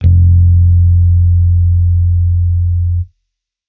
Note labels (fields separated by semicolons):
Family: bass; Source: electronic; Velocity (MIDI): 25